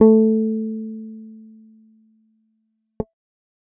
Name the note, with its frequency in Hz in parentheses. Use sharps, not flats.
A3 (220 Hz)